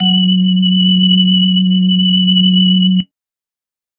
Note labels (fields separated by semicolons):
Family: organ; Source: electronic; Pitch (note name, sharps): F#3; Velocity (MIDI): 127